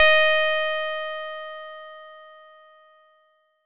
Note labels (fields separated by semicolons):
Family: bass; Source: synthesizer; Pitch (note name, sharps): D#5; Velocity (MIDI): 25; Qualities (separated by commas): bright, distorted